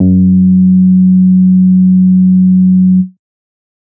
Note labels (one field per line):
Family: bass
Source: synthesizer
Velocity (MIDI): 75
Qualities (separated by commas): dark